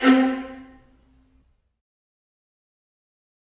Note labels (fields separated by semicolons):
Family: string; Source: acoustic; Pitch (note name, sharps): C4; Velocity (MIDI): 50; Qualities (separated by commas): fast decay, percussive, reverb